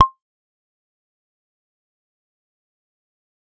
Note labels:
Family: bass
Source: synthesizer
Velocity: 50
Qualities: fast decay, percussive

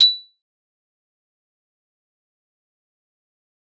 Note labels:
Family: mallet percussion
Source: acoustic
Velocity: 25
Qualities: bright, fast decay, percussive

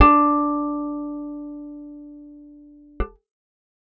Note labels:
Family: guitar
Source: acoustic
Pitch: D4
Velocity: 75

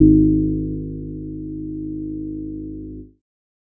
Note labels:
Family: bass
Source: synthesizer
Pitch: G#1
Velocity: 50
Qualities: dark

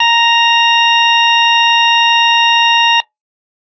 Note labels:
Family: organ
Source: electronic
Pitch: A#5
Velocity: 25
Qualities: bright

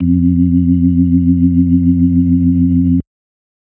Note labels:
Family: organ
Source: electronic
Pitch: F2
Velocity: 127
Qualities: dark

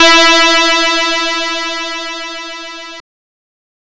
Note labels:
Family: guitar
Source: synthesizer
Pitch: E4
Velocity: 100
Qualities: bright, distorted

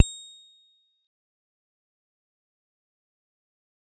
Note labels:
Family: guitar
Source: electronic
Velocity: 50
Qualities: bright, fast decay, percussive, reverb

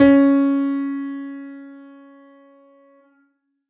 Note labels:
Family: keyboard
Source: acoustic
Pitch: C#4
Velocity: 127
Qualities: bright

